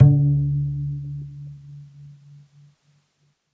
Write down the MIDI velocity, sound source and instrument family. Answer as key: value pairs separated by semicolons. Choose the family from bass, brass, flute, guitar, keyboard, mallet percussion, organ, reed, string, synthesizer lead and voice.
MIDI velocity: 25; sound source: acoustic; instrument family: string